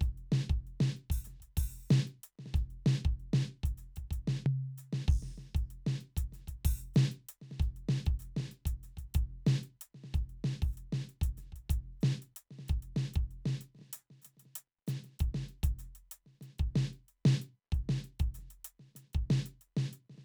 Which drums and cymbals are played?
crash, closed hi-hat, open hi-hat, hi-hat pedal, snare, floor tom and kick